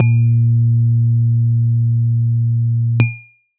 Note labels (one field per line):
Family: keyboard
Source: electronic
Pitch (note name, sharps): A#2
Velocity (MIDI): 25